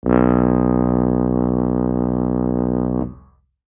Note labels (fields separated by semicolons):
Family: brass; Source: acoustic; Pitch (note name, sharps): B1; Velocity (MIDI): 100